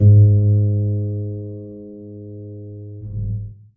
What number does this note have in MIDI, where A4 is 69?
44